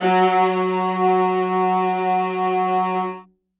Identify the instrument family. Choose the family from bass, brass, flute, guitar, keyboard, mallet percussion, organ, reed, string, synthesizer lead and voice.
string